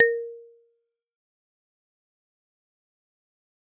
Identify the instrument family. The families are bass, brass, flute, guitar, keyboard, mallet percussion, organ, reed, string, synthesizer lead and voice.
mallet percussion